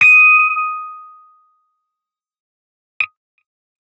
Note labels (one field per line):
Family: guitar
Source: electronic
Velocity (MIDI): 127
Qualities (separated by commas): bright, distorted, fast decay